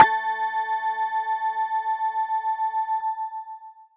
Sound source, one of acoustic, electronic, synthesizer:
electronic